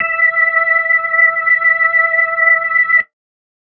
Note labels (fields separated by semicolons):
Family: organ; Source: electronic; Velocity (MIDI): 25